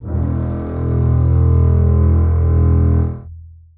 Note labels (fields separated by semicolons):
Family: string; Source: acoustic; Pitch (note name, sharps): E1; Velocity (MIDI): 127; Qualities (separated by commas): long release, reverb